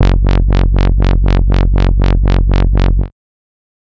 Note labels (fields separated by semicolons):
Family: bass; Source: synthesizer; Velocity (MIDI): 50; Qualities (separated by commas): bright, distorted, tempo-synced